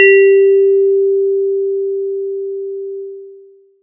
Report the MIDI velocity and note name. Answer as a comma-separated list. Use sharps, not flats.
50, G4